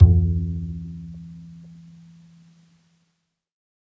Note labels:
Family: string; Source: acoustic; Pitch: F2; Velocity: 25; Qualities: dark, reverb

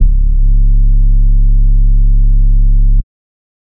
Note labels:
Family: bass; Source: synthesizer; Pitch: C#1; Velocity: 50; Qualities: dark, distorted, tempo-synced

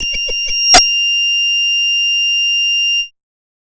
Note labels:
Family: bass; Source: synthesizer; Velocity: 127; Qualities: multiphonic

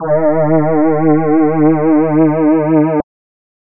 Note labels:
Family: voice; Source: synthesizer; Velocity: 100

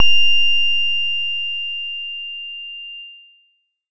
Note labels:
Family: bass; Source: synthesizer; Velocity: 50; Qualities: distorted

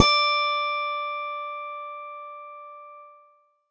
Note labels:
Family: keyboard; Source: electronic; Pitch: D5; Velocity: 25; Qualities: bright

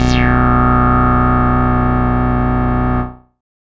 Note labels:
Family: bass; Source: synthesizer; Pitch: B0; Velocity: 127; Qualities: bright, distorted, non-linear envelope

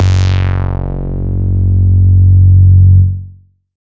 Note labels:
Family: bass; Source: synthesizer; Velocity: 75; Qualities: bright, distorted

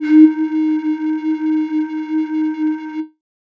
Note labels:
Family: flute; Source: synthesizer; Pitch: D#4; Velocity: 25; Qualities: distorted

